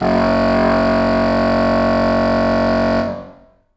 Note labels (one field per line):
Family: reed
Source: acoustic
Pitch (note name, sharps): F#1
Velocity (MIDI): 127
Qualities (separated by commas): distorted, reverb